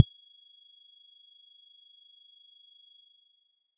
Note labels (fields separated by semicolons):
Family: mallet percussion; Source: electronic; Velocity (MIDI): 25; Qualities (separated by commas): percussive